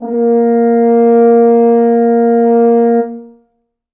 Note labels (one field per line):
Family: brass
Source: acoustic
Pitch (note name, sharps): A#3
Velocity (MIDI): 75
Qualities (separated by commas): dark, reverb